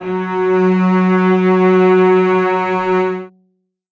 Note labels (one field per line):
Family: string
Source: acoustic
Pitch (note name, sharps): F#3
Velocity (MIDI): 100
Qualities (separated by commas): reverb